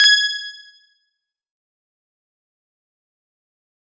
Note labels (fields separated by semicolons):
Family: guitar; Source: electronic; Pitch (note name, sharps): G#6; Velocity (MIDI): 127; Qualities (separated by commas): fast decay, percussive